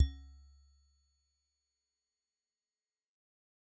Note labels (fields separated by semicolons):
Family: mallet percussion; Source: acoustic; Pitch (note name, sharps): C#2; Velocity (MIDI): 100; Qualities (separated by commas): fast decay, percussive